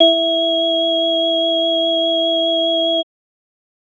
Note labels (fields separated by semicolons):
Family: organ; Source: electronic; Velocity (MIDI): 100; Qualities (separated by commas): multiphonic